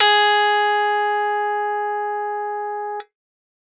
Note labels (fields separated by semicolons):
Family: keyboard; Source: electronic; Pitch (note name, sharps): G#4; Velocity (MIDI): 127